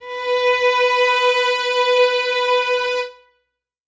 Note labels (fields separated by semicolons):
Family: string; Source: acoustic; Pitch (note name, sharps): B4; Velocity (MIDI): 75; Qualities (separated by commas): reverb